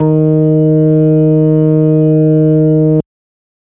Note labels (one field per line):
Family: organ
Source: electronic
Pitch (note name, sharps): D#3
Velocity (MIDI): 127